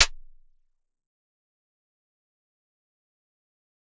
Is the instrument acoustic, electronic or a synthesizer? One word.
acoustic